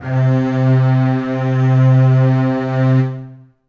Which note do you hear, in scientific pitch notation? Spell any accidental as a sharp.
C3